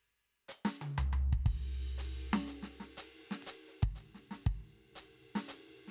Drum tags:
jazz
beat
120 BPM
3/4
crash, ride, hi-hat pedal, snare, high tom, floor tom, kick

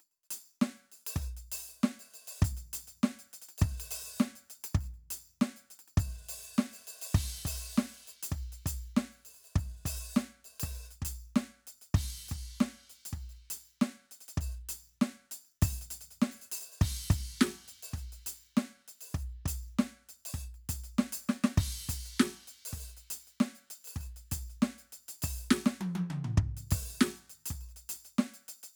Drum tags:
rock
beat
100 BPM
4/4
crash, percussion, snare, high tom, mid tom, floor tom, kick

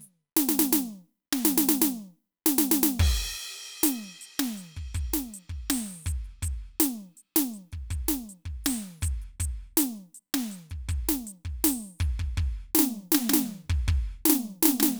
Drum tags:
funk
beat
80 BPM
4/4
crash, ride, closed hi-hat, open hi-hat, hi-hat pedal, snare, kick

